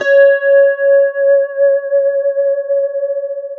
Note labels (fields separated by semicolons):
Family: guitar; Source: electronic; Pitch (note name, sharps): C#5; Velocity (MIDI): 75; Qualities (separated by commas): long release, multiphonic, non-linear envelope